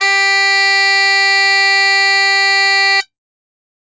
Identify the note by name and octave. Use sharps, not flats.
G4